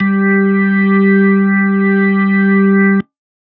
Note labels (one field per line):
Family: organ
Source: electronic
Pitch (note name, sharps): G3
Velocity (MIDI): 100